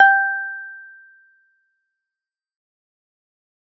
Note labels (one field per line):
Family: guitar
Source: synthesizer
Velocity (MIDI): 75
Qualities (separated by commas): fast decay